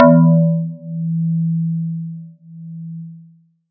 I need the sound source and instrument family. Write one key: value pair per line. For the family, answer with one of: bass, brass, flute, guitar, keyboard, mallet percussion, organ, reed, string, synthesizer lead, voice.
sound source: synthesizer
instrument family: guitar